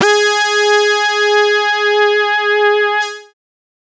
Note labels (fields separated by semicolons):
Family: bass; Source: synthesizer; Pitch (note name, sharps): G#4; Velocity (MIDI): 25; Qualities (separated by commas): distorted, multiphonic